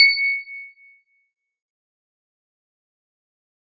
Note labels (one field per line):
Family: guitar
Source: synthesizer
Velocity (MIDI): 127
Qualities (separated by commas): bright, fast decay, percussive